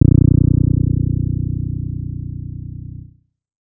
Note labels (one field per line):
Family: bass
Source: synthesizer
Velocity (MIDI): 75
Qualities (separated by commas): dark